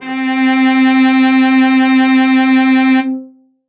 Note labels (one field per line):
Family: string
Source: acoustic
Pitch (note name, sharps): C4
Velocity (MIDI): 127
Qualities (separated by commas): bright, reverb